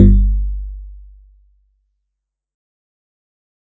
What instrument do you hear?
synthesizer guitar